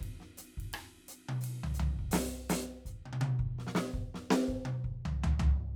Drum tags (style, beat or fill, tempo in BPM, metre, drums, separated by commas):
New Orleans funk, beat, 84 BPM, 4/4, ride, closed hi-hat, open hi-hat, hi-hat pedal, snare, cross-stick, high tom, floor tom, kick